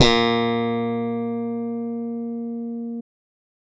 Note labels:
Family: bass; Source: electronic; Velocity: 100

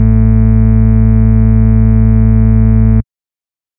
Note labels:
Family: bass; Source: synthesizer; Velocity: 127; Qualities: distorted

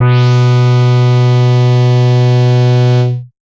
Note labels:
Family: bass; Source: synthesizer; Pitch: B2; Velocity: 75; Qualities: bright, distorted

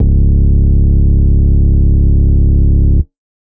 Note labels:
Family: organ; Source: electronic; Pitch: C#1; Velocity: 127; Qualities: distorted

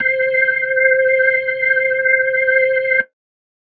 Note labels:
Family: organ; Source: electronic; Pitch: C5; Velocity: 127

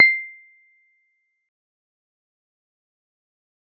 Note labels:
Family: keyboard; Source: electronic; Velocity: 25; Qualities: fast decay, percussive

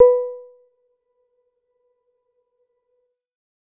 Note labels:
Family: keyboard; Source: electronic; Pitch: B4; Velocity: 50; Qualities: dark, percussive, reverb

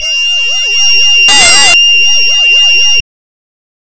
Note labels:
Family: reed; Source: synthesizer; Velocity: 100; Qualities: bright, distorted, non-linear envelope

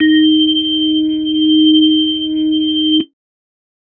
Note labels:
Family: organ; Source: electronic; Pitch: D#4; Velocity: 100

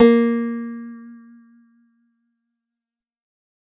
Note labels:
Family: guitar; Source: acoustic; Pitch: A#3; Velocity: 25; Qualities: fast decay

